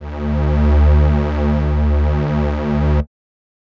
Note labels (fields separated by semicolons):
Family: reed; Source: acoustic; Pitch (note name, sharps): D2; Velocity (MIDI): 75